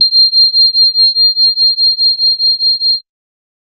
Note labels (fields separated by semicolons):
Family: organ; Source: electronic; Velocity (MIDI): 75; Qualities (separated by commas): bright